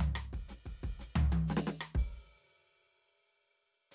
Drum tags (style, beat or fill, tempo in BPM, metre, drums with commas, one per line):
Afro-Cuban bembé
beat
122 BPM
4/4
ride, open hi-hat, hi-hat pedal, snare, cross-stick, high tom, floor tom, kick